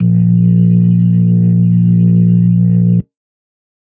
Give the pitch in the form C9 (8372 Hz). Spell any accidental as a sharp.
A#1 (58.27 Hz)